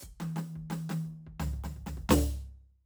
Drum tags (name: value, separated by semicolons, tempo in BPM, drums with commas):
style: New Orleans funk; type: fill; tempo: 84 BPM; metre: 4/4; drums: closed hi-hat, hi-hat pedal, snare, high tom, floor tom, kick